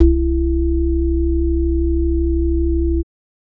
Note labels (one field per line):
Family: organ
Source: electronic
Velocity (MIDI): 75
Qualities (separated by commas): multiphonic